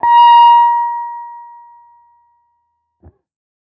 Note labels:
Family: guitar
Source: electronic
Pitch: A#5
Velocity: 100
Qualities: distorted, non-linear envelope

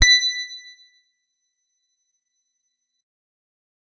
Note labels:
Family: guitar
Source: electronic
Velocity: 127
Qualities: bright, percussive

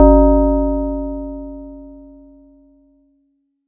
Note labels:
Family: mallet percussion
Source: acoustic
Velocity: 127

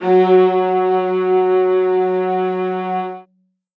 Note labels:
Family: string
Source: acoustic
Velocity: 127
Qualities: reverb

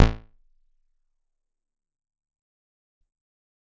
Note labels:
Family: guitar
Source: electronic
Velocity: 50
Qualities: fast decay, percussive

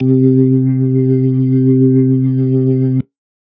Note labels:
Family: organ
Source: electronic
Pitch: C3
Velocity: 50

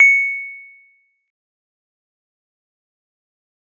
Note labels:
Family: guitar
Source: synthesizer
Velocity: 100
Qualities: dark, fast decay, percussive

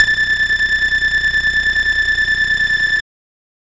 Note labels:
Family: bass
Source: synthesizer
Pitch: A6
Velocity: 75

